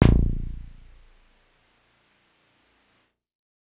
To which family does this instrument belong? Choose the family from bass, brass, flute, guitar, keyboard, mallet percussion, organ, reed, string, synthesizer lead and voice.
keyboard